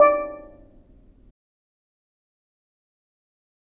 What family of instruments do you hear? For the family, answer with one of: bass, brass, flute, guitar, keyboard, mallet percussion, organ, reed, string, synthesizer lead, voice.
mallet percussion